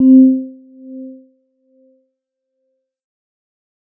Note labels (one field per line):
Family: mallet percussion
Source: electronic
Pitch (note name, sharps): C4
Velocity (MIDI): 50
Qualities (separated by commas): percussive